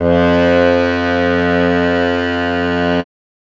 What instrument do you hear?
acoustic keyboard